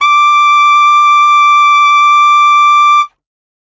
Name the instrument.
acoustic reed instrument